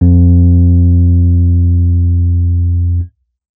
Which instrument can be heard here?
electronic keyboard